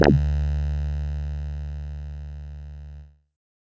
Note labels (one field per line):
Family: bass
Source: synthesizer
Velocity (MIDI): 50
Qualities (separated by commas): distorted